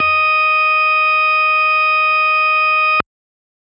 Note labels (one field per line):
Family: organ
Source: electronic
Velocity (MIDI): 127